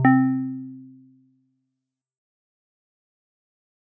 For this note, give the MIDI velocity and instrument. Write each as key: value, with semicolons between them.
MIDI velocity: 50; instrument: acoustic mallet percussion instrument